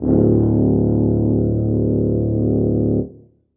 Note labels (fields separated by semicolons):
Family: brass; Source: acoustic; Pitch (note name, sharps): D1; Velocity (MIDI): 100; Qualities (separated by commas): bright, reverb